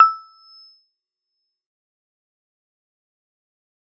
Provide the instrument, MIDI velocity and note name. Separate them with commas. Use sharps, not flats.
electronic mallet percussion instrument, 127, E6